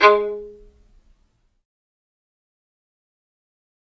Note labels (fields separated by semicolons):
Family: string; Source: acoustic; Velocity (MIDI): 75; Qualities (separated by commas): fast decay, percussive, reverb